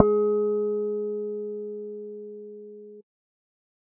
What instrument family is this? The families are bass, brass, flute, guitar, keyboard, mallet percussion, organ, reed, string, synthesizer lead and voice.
bass